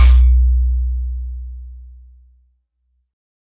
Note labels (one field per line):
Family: keyboard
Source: synthesizer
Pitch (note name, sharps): B1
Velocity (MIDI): 75